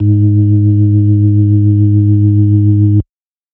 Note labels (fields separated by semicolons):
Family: organ; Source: electronic; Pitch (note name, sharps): G#2; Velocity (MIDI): 127